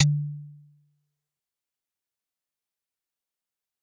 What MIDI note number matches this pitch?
50